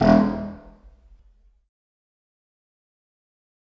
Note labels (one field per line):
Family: reed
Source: acoustic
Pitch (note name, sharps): E1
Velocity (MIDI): 100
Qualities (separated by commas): fast decay, reverb